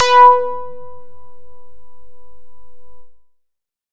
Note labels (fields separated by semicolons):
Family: bass; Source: synthesizer; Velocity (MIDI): 50; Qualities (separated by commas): distorted